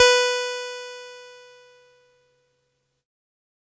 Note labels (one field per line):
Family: keyboard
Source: electronic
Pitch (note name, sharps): B4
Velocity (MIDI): 25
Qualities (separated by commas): bright, distorted